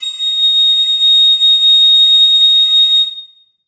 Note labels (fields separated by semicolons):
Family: flute; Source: acoustic; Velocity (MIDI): 127; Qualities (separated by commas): bright, reverb